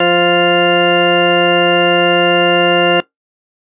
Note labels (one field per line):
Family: organ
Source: electronic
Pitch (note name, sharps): F3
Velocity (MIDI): 50